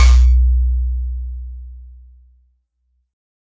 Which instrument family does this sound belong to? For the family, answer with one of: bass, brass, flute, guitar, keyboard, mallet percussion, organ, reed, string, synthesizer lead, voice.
keyboard